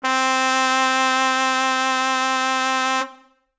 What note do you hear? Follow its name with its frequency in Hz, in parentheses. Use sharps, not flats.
C4 (261.6 Hz)